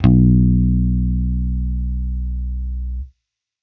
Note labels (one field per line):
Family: bass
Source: electronic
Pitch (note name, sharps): B1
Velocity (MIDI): 50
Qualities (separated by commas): distorted